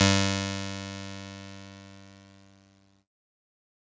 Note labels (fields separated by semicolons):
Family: keyboard; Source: electronic; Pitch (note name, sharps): G2; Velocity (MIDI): 127; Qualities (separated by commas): bright, distorted